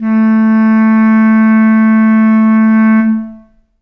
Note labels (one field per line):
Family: reed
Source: acoustic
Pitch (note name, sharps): A3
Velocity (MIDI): 25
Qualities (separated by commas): long release, reverb